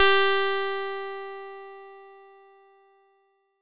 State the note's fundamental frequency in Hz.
392 Hz